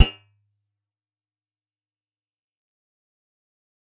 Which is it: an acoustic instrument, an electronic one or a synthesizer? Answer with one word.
acoustic